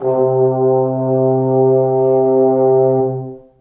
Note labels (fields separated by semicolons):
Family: brass; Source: acoustic; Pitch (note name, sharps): C3; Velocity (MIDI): 25; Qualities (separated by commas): dark, long release, reverb